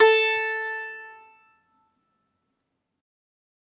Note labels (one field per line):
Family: guitar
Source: acoustic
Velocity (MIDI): 127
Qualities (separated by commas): bright, multiphonic, reverb